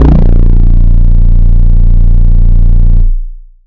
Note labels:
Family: bass; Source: synthesizer; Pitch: A#0; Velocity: 127; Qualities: bright, distorted, long release

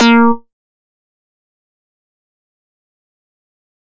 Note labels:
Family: bass; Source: synthesizer; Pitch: A#3; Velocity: 100; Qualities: fast decay, percussive

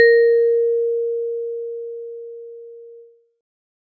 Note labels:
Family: mallet percussion; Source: acoustic; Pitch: A#4; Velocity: 75

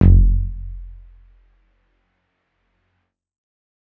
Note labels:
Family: keyboard; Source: electronic; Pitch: F1; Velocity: 75; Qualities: dark

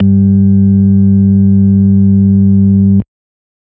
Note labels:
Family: organ; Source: electronic; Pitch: G2; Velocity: 75

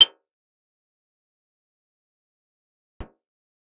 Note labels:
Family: guitar; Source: acoustic; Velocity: 127; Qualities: bright, fast decay, percussive, reverb

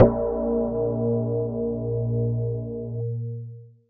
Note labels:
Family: mallet percussion; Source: electronic; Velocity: 75; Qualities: long release

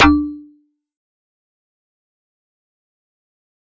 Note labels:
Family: mallet percussion; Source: acoustic; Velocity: 100; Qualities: fast decay, percussive

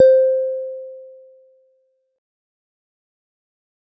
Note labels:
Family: guitar; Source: synthesizer; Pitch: C5; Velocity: 50; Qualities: dark, fast decay

